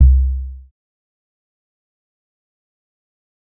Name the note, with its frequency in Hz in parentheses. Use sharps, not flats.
C2 (65.41 Hz)